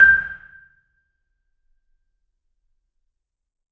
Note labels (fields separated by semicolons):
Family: mallet percussion; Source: acoustic; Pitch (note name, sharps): G6; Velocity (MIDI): 127; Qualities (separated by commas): percussive, reverb